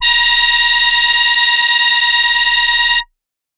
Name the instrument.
synthesizer voice